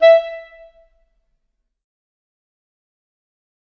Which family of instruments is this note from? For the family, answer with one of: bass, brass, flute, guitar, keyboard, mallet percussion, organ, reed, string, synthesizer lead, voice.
reed